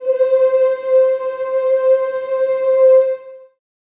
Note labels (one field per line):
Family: voice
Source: acoustic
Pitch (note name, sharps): C5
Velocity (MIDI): 75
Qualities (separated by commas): long release, reverb